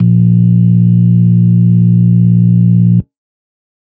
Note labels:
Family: organ; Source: electronic; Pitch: A#1; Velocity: 25; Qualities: dark

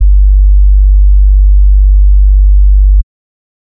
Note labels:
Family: bass; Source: synthesizer; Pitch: G1; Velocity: 25; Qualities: dark

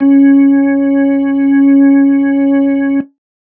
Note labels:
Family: organ; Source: electronic; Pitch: C#4; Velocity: 127; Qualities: dark

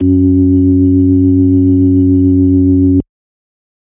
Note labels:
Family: organ; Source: electronic; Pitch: F#2; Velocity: 127; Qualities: dark

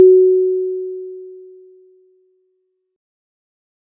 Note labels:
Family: mallet percussion; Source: acoustic; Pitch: F#4; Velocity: 25; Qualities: bright

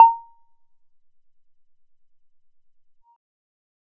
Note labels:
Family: bass; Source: synthesizer; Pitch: A#5; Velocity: 25; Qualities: percussive

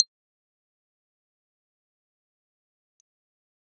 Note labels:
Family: keyboard; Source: electronic; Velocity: 100; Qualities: fast decay, percussive

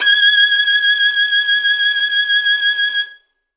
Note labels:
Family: string; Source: acoustic; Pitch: G#6; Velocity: 100

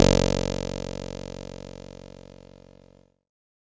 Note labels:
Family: keyboard; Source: electronic; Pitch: F#1; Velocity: 50; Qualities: bright

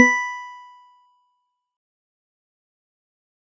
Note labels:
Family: mallet percussion; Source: acoustic; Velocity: 100; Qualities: fast decay, percussive

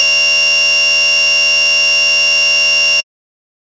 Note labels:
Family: bass; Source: synthesizer; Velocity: 50; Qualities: bright, distorted

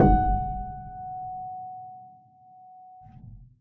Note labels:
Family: keyboard; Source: acoustic; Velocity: 50; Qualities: dark, reverb

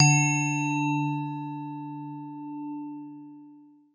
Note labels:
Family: mallet percussion; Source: acoustic; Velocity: 127

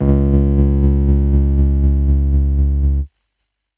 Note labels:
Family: keyboard; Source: electronic; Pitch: C#2; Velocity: 75; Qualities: distorted, tempo-synced

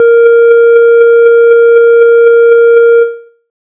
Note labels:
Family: bass; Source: synthesizer; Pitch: A#4; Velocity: 127

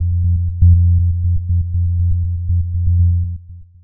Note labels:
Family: synthesizer lead; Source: synthesizer; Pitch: F2; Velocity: 50; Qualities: dark, long release, tempo-synced

